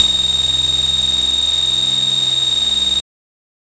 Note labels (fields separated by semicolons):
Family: bass; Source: synthesizer; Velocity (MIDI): 100; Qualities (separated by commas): bright, distorted